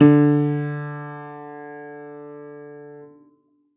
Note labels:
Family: keyboard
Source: acoustic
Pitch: D3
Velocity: 100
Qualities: reverb

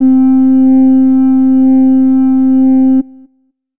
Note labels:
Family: flute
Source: acoustic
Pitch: C4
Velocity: 100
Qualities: dark

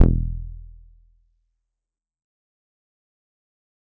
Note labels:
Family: bass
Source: synthesizer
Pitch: E1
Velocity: 25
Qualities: dark, distorted, fast decay, percussive

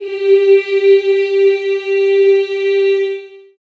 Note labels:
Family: voice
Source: acoustic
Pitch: G4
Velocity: 127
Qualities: long release, reverb

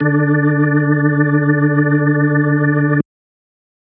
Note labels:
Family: organ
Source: electronic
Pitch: D3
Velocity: 25

